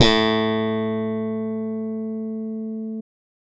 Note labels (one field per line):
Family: bass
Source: electronic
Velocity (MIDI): 127